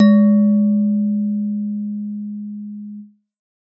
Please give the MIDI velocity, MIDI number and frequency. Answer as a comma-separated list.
127, 56, 207.7 Hz